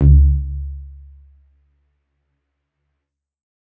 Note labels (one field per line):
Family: keyboard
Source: electronic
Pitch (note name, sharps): C#2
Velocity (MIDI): 75